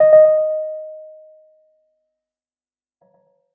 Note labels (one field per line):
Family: keyboard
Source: electronic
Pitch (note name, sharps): D#5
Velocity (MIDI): 100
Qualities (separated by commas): fast decay, tempo-synced